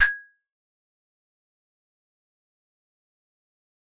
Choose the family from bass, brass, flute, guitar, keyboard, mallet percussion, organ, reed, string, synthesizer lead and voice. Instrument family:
keyboard